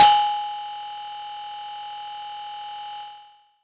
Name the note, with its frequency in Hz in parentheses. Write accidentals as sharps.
G#5 (830.6 Hz)